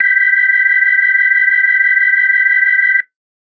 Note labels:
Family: organ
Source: electronic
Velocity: 25

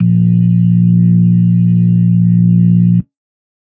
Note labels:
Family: organ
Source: electronic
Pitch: A#1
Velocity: 50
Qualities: dark

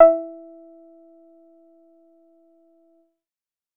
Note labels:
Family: bass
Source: synthesizer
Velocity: 50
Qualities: dark, percussive

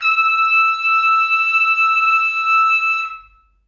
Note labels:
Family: brass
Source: acoustic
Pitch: E6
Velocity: 50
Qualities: reverb

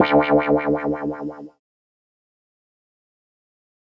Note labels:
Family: keyboard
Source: synthesizer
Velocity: 25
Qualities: distorted, fast decay

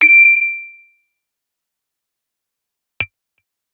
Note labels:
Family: guitar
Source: electronic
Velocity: 25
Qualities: distorted, fast decay

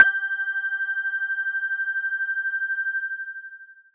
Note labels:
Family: mallet percussion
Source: electronic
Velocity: 100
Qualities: long release

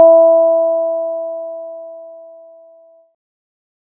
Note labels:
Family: bass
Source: synthesizer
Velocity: 25

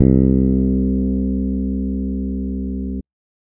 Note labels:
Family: bass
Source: electronic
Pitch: C2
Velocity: 75

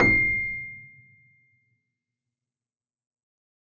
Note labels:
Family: keyboard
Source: acoustic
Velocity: 75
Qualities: reverb

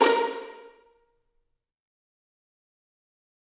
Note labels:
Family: string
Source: acoustic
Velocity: 127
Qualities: bright, fast decay, percussive, reverb

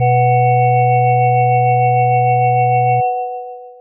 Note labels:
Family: mallet percussion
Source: electronic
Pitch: B2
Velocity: 50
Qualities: long release

